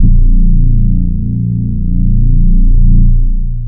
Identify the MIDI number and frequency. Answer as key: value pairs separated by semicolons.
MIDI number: 22; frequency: 29.14 Hz